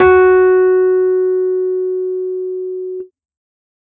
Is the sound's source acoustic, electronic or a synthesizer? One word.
electronic